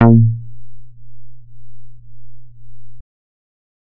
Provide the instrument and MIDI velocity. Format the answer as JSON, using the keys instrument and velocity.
{"instrument": "synthesizer bass", "velocity": 100}